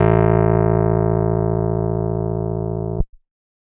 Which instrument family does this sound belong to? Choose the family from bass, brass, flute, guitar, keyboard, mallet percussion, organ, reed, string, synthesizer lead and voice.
keyboard